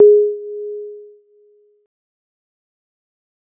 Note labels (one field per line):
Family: keyboard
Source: electronic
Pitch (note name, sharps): G#4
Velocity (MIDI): 25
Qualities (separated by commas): dark, fast decay